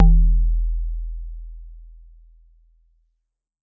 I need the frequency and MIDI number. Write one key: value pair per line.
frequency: 41.2 Hz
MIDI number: 28